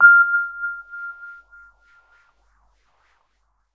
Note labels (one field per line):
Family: keyboard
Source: electronic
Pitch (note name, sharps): F6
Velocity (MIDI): 25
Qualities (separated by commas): non-linear envelope